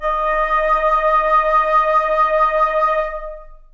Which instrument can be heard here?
acoustic flute